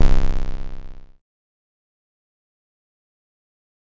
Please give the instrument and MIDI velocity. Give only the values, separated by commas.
synthesizer bass, 127